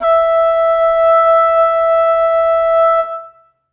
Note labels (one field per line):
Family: reed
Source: acoustic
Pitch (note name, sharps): E5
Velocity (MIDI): 100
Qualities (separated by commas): reverb